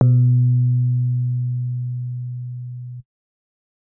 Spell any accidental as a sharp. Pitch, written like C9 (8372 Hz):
B2 (123.5 Hz)